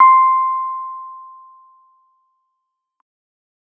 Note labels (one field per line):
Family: keyboard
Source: electronic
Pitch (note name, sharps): C6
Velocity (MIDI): 75